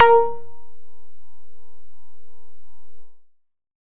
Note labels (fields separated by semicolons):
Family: bass; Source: synthesizer; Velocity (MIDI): 25; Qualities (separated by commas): distorted